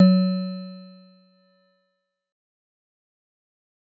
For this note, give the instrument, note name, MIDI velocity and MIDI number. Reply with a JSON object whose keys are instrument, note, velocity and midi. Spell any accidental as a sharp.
{"instrument": "acoustic mallet percussion instrument", "note": "F#3", "velocity": 100, "midi": 54}